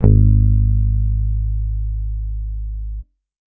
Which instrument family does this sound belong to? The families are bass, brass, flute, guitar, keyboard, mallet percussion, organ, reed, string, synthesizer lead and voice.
bass